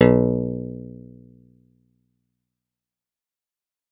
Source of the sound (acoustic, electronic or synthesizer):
acoustic